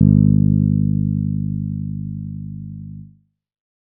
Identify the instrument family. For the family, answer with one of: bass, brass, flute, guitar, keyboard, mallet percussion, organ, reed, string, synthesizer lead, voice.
bass